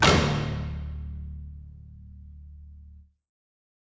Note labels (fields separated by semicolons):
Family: string; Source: acoustic; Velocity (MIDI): 127; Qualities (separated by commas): bright, reverb